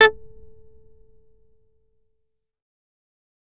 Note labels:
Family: bass; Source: synthesizer; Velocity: 100; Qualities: distorted, fast decay, percussive

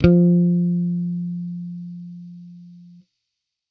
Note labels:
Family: bass; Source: electronic; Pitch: F3; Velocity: 50; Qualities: distorted

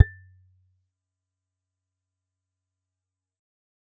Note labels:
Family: guitar; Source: acoustic; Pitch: A6; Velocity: 25; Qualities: fast decay, percussive

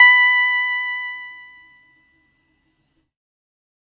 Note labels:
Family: keyboard; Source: electronic; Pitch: B5; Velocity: 127; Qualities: distorted

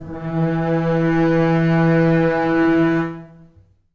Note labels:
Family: string; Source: acoustic; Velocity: 25; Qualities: long release, reverb

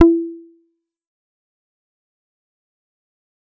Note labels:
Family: bass; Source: synthesizer; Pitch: E4; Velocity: 25; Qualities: distorted, fast decay, percussive

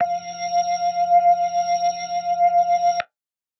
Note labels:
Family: organ; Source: electronic; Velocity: 25

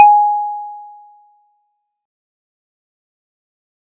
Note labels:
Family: mallet percussion; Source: acoustic; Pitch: G#5; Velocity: 25; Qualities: fast decay

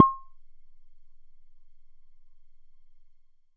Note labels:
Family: bass; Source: synthesizer; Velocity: 50

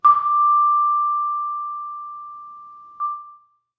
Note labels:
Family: mallet percussion; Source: acoustic; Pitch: D6; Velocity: 100; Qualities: reverb

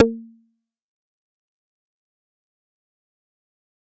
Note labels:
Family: bass; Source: synthesizer; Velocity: 100; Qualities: distorted, fast decay, percussive

